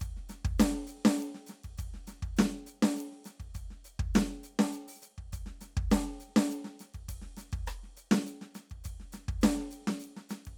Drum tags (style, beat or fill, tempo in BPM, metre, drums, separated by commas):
rock, beat, 102 BPM, 3/4, ride, closed hi-hat, hi-hat pedal, snare, cross-stick, kick